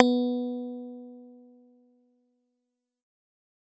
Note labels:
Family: bass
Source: synthesizer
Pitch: B3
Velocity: 75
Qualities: fast decay

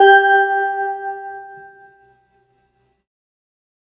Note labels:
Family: organ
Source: electronic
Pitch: G4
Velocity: 100

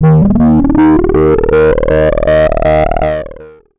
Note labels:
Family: bass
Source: synthesizer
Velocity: 25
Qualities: distorted, long release, multiphonic, tempo-synced

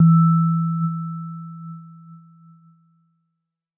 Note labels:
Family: keyboard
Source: electronic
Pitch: E3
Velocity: 50

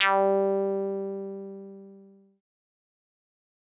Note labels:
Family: synthesizer lead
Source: synthesizer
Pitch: G3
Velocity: 127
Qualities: distorted, fast decay

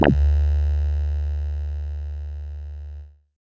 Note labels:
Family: bass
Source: synthesizer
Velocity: 25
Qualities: distorted

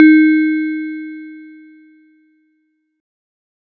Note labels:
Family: mallet percussion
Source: acoustic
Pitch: D#4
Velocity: 25

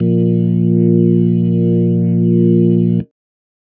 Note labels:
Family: organ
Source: electronic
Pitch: A#1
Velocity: 127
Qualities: dark

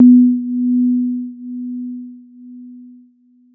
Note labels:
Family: keyboard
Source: electronic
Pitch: B3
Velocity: 100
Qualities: dark

